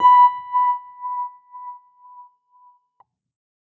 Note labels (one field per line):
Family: keyboard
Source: electronic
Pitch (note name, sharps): B5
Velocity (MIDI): 75